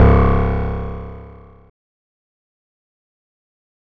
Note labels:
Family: guitar; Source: electronic; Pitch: C#1; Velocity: 50; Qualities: bright, distorted, fast decay

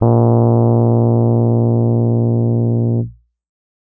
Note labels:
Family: keyboard; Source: electronic; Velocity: 127; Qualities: distorted

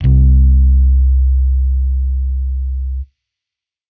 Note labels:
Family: bass; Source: electronic; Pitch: C2; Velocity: 50; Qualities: distorted

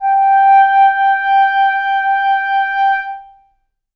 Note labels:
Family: reed; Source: acoustic; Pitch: G5; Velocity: 25; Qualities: reverb

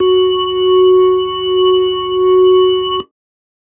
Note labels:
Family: keyboard; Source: electronic; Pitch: F#4; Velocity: 25

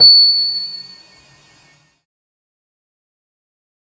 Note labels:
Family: keyboard; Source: electronic; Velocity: 100; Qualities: bright, fast decay

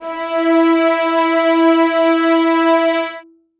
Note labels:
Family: string; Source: acoustic; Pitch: E4; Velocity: 100; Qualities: reverb

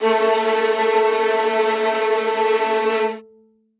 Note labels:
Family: string; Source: acoustic; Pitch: A3; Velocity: 100; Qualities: non-linear envelope, reverb

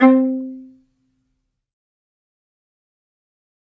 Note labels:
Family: string; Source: acoustic; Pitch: C4; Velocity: 25; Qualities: fast decay, percussive, reverb

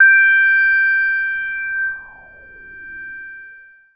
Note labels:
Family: synthesizer lead; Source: synthesizer; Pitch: G6; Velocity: 127; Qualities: long release

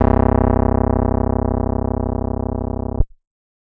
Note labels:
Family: keyboard; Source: electronic; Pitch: C1; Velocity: 127; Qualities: distorted

